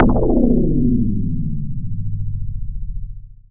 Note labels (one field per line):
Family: synthesizer lead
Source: synthesizer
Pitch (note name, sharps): A#-1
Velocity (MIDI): 50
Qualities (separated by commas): long release